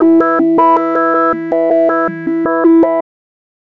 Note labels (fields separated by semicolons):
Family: bass; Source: synthesizer; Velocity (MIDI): 75; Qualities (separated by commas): tempo-synced